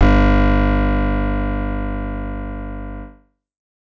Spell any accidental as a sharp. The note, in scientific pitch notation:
G1